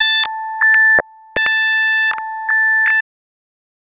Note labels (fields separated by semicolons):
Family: bass; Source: synthesizer; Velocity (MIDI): 50; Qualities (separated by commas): tempo-synced